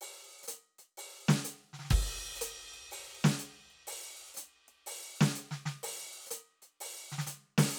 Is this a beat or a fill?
beat